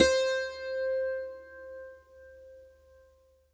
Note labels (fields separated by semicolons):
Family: guitar; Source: acoustic; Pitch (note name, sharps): C5; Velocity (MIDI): 50; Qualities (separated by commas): bright, reverb